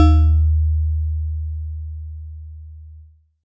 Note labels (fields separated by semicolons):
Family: mallet percussion; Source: acoustic; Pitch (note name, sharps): D#2; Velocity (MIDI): 50